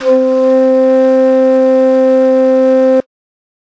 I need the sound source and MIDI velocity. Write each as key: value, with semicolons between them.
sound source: acoustic; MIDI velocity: 127